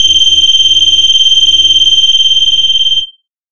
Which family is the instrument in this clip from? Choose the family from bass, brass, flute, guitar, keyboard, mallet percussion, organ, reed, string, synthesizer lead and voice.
bass